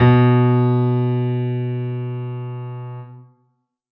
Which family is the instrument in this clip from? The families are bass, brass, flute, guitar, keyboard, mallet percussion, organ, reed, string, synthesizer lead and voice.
keyboard